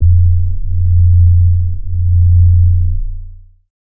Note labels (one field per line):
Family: bass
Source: synthesizer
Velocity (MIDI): 25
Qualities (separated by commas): dark, long release, multiphonic